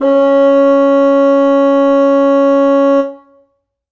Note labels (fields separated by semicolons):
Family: reed; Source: acoustic; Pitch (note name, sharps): C#4; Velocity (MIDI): 127; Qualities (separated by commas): reverb